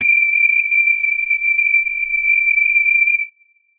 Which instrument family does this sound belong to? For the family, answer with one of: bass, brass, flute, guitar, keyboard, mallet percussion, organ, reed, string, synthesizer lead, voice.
guitar